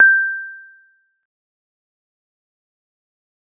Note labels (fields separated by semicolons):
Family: mallet percussion; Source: acoustic; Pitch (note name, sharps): G6; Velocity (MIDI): 25; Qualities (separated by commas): fast decay, percussive